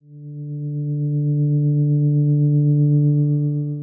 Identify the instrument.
electronic guitar